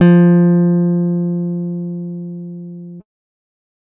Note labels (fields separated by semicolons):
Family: guitar; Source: acoustic; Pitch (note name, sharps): F3; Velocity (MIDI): 127